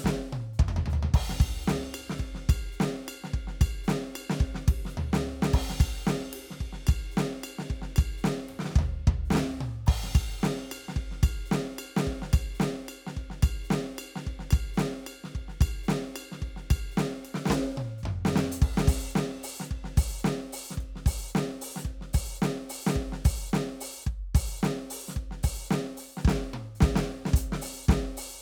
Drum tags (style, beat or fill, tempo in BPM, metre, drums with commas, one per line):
swing
beat
110 BPM
4/4
crash, ride, ride bell, closed hi-hat, open hi-hat, hi-hat pedal, snare, high tom, mid tom, floor tom, kick